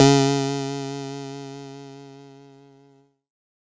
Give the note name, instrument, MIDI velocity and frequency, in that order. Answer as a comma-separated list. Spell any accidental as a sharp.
C#3, electronic keyboard, 25, 138.6 Hz